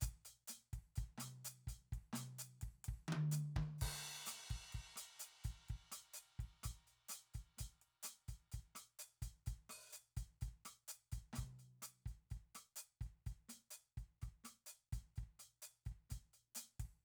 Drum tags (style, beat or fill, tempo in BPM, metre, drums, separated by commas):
bossa nova, beat, 127 BPM, 4/4, crash, closed hi-hat, open hi-hat, hi-hat pedal, snare, cross-stick, high tom, mid tom, kick